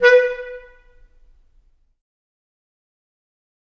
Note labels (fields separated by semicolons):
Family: reed; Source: acoustic; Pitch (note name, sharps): B4; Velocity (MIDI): 50; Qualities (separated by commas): fast decay, percussive, reverb